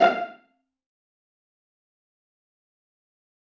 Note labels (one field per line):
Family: string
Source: acoustic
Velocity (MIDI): 100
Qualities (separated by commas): fast decay, percussive, reverb